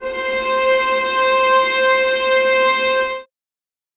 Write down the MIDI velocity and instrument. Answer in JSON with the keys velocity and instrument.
{"velocity": 25, "instrument": "acoustic string instrument"}